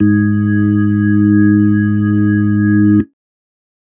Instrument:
electronic organ